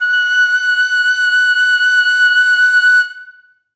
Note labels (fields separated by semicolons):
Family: flute; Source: acoustic; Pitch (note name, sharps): F#6; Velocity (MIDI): 127; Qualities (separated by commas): reverb